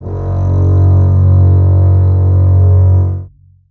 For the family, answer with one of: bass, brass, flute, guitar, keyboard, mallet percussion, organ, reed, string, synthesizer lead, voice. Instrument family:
string